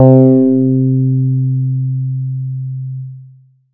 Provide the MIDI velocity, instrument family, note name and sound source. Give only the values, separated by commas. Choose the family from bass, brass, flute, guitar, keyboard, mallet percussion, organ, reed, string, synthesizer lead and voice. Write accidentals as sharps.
50, bass, C3, synthesizer